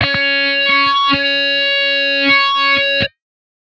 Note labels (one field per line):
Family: guitar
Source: electronic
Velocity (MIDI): 25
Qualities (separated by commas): bright, distorted